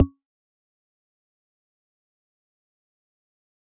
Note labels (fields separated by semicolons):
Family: mallet percussion; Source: electronic; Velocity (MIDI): 25; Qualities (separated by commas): fast decay, percussive